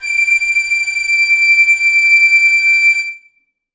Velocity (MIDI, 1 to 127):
50